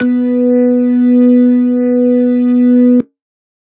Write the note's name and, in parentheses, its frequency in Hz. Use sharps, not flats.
B3 (246.9 Hz)